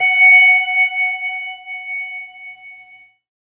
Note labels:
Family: keyboard; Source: synthesizer; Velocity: 75; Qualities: bright

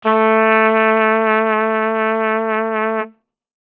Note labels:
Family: brass; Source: acoustic; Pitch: A3; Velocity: 50

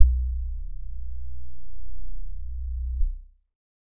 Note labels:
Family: keyboard; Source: electronic; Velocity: 25; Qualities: dark

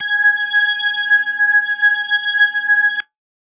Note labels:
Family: organ; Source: electronic; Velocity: 127

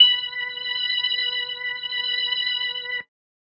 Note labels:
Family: organ; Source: electronic; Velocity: 25; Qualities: bright

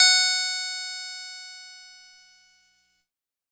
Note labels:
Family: keyboard; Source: electronic; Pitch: F#5; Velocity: 25; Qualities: bright, distorted

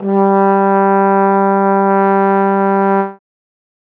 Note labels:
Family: brass; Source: acoustic; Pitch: G3; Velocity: 75

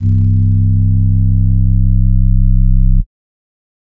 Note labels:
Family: flute; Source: synthesizer; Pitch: C1; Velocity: 127; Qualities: dark

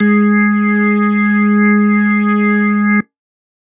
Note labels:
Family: organ; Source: electronic; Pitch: G#3; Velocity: 25

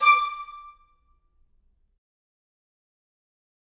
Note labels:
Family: reed; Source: acoustic; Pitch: D6; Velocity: 127; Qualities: fast decay, percussive, reverb

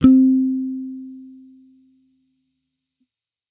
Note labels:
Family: bass; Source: electronic; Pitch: C4; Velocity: 50

